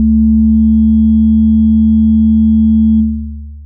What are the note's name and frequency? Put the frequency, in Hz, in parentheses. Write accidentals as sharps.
D2 (73.42 Hz)